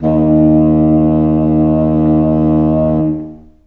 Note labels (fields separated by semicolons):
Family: reed; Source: acoustic; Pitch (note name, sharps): D#2; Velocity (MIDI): 25; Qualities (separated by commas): long release, reverb